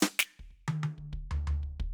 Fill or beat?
fill